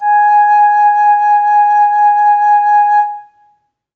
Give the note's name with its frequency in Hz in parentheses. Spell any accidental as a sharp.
G#5 (830.6 Hz)